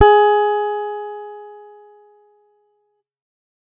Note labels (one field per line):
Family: guitar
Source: electronic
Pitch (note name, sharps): G#4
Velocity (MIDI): 25